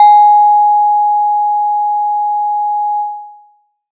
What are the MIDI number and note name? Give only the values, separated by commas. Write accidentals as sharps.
80, G#5